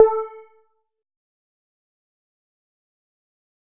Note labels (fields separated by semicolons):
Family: bass; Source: synthesizer; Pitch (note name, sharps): A4; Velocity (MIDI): 127; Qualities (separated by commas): dark, fast decay, percussive